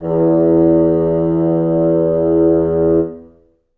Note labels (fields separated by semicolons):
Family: reed; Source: acoustic; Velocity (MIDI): 25; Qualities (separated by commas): reverb